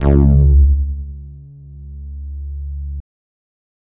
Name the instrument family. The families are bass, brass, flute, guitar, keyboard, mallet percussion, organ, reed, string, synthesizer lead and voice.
bass